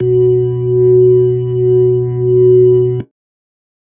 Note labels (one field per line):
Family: keyboard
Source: electronic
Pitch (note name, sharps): B2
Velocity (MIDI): 100